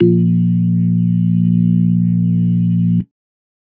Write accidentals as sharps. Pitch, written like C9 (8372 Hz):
A#1 (58.27 Hz)